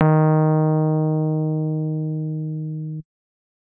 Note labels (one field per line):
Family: keyboard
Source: electronic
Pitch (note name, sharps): D#3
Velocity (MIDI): 127